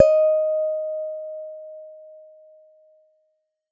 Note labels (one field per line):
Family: guitar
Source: electronic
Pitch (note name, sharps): D#5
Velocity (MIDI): 75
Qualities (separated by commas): dark, reverb